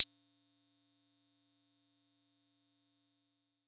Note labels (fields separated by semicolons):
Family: mallet percussion; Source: acoustic; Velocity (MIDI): 75; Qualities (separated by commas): bright, long release